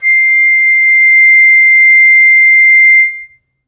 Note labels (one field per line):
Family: flute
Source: acoustic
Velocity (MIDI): 75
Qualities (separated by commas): reverb